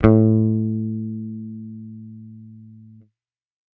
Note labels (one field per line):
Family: bass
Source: electronic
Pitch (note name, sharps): A2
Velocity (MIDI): 127